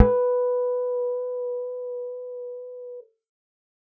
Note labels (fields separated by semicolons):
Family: bass; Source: synthesizer; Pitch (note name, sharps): B4; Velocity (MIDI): 50; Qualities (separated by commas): dark, reverb